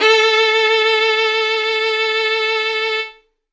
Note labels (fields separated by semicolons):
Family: string; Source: acoustic; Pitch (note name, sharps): A4; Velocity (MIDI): 127; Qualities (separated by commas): bright